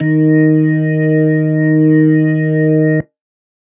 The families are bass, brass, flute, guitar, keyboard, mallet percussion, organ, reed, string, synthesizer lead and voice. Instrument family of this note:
organ